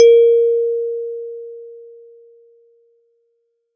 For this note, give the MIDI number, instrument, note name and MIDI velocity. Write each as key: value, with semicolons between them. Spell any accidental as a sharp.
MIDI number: 70; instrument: acoustic mallet percussion instrument; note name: A#4; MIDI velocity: 25